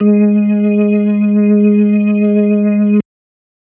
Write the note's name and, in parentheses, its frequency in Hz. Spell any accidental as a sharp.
G#3 (207.7 Hz)